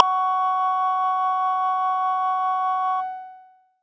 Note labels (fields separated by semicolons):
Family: bass; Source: synthesizer; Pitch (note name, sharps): F#4; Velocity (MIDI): 100; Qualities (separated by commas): multiphonic